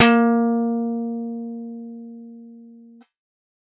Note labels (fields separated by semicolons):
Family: guitar; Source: synthesizer; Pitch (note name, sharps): A#3; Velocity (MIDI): 75